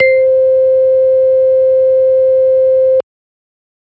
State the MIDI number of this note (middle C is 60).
72